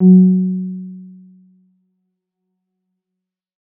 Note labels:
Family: keyboard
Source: electronic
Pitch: F#3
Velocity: 50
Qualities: dark

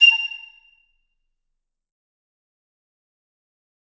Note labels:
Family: reed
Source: acoustic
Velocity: 127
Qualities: bright, fast decay, percussive, reverb

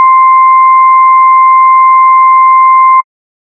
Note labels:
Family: bass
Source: synthesizer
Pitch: C6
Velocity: 127

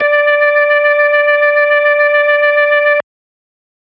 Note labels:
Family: organ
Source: electronic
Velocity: 50

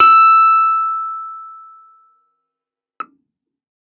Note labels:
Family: keyboard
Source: electronic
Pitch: E6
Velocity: 127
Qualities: fast decay

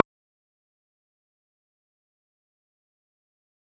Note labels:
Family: guitar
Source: electronic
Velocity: 25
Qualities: fast decay, percussive

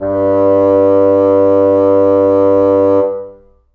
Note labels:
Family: reed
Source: acoustic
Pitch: G2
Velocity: 100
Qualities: long release, reverb

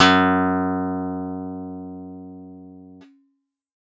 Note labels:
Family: guitar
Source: synthesizer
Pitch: F#2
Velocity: 50

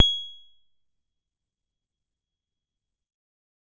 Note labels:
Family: keyboard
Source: electronic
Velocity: 25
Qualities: fast decay, percussive, reverb

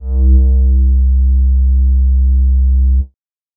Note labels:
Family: bass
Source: synthesizer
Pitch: C2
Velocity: 75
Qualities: dark

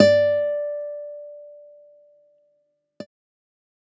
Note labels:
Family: guitar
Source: electronic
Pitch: D5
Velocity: 25

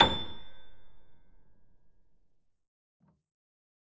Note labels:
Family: keyboard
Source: acoustic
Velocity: 50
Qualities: fast decay, reverb

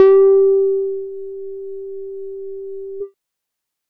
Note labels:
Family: bass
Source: synthesizer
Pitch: G4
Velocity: 75

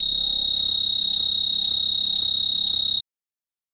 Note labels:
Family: organ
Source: electronic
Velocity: 127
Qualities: bright

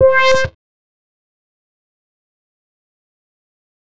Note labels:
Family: bass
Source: synthesizer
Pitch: C5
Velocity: 25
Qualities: fast decay

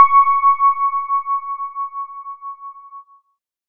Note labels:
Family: keyboard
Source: electronic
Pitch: C#6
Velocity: 25

